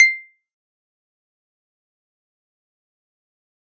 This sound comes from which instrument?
electronic keyboard